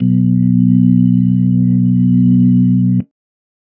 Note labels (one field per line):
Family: organ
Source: electronic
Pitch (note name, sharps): B1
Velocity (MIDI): 127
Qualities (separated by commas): dark